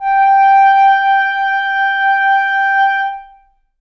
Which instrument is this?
acoustic reed instrument